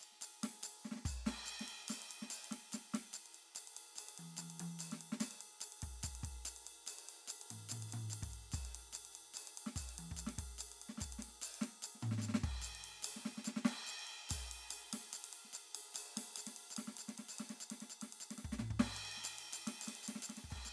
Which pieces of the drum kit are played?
ride, percussion, snare, high tom, floor tom and kick